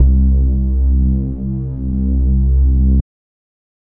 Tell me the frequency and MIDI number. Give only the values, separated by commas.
65.41 Hz, 36